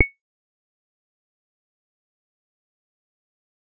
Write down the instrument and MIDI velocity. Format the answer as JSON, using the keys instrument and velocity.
{"instrument": "synthesizer bass", "velocity": 25}